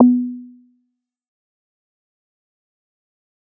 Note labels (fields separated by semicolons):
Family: bass; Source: synthesizer; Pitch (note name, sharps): B3; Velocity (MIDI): 100; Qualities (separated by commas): dark, fast decay, percussive